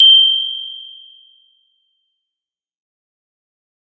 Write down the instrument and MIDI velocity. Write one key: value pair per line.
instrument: acoustic mallet percussion instrument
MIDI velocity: 127